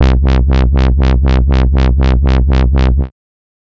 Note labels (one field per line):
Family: bass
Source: synthesizer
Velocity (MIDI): 75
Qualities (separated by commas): bright, distorted, tempo-synced